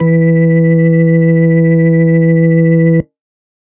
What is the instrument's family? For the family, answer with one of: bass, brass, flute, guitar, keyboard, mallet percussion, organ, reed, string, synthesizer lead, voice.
organ